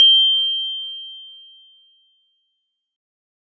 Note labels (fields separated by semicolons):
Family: mallet percussion; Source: acoustic; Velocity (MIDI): 50; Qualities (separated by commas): bright